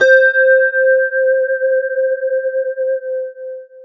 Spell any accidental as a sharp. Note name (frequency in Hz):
C5 (523.3 Hz)